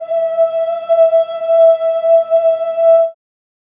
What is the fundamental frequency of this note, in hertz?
659.3 Hz